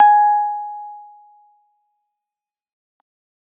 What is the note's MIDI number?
80